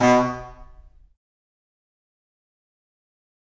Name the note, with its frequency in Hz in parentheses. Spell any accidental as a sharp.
B2 (123.5 Hz)